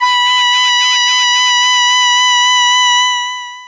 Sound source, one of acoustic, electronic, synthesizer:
synthesizer